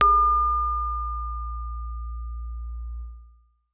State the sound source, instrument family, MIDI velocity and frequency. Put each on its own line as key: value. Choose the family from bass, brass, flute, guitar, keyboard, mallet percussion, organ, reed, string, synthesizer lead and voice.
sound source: acoustic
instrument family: keyboard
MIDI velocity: 100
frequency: 58.27 Hz